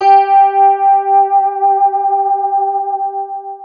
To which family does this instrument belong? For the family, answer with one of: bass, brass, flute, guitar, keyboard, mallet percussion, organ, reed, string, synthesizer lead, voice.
guitar